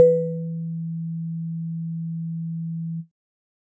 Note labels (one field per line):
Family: keyboard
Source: electronic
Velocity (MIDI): 75